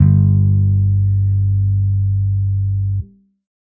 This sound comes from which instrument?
electronic bass